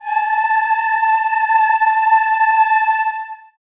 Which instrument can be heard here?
acoustic voice